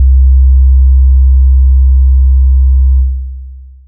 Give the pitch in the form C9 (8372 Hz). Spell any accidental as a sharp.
C2 (65.41 Hz)